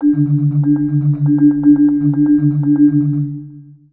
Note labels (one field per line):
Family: mallet percussion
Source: synthesizer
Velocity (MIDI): 50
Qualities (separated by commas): dark, long release, multiphonic, percussive, tempo-synced